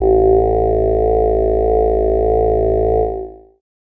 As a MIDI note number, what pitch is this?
33